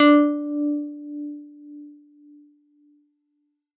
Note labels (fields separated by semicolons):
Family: keyboard; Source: electronic; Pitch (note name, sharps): D4; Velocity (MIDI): 127